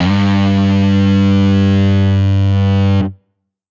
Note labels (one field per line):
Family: guitar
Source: electronic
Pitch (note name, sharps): G2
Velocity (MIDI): 127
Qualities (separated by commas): bright, distorted